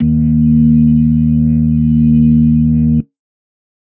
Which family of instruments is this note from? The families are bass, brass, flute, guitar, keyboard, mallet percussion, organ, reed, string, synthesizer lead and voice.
organ